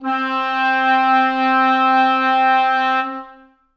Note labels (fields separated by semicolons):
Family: reed; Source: acoustic; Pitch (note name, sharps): C4; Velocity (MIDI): 127; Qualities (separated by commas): reverb